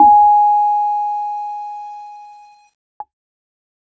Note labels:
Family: keyboard; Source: electronic; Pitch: G#5; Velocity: 25

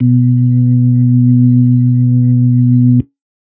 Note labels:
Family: organ; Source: electronic; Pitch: B2; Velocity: 75; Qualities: dark

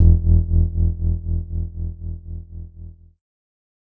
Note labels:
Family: keyboard; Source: electronic; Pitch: E1; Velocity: 75; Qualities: dark

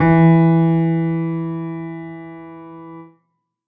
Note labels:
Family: keyboard; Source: acoustic; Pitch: E3; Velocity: 75; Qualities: reverb

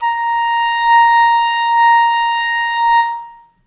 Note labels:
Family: reed; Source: acoustic; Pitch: A#5; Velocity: 25; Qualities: reverb

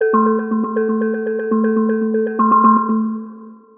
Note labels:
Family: mallet percussion; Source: synthesizer; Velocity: 50; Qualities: long release, multiphonic, percussive, tempo-synced

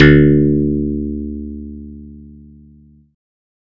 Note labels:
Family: bass; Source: synthesizer; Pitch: D2; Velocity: 75

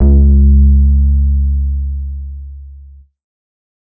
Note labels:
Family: bass; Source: synthesizer; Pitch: C#2; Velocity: 50; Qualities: distorted

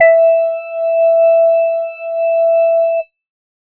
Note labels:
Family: organ; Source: electronic; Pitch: E5; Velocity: 100

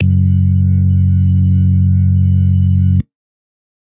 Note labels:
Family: organ; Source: electronic; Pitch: F#1; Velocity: 25; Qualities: dark

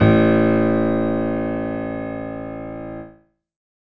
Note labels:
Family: keyboard; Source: acoustic; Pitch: A1; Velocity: 100; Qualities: reverb

